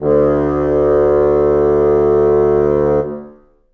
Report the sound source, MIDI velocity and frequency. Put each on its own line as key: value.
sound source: acoustic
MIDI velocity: 100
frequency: 73.42 Hz